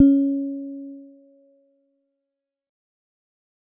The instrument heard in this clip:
acoustic mallet percussion instrument